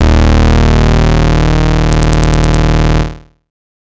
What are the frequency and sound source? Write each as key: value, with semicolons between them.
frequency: 38.89 Hz; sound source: synthesizer